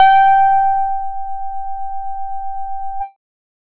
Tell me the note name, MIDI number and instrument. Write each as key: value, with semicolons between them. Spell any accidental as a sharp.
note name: G5; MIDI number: 79; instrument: synthesizer bass